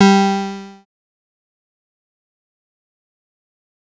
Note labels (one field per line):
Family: synthesizer lead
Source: synthesizer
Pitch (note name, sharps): G3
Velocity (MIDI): 127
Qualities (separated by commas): distorted, fast decay